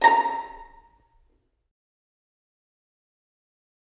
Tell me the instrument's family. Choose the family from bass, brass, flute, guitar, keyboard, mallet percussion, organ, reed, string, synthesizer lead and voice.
string